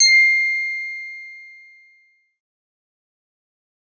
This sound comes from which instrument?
synthesizer lead